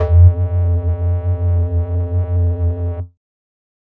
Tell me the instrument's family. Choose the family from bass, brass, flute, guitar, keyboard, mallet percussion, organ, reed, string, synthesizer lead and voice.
flute